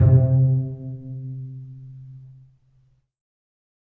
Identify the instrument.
acoustic string instrument